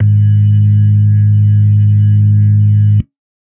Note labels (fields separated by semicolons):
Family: organ; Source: electronic; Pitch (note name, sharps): G#2; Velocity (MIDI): 25; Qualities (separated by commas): dark